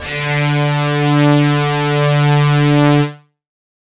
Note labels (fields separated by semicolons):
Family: guitar; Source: electronic; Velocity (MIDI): 50; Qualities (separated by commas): distorted